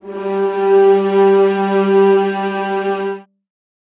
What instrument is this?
acoustic string instrument